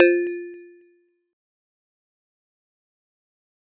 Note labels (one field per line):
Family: mallet percussion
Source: acoustic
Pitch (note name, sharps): F4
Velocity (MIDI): 50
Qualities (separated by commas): fast decay, percussive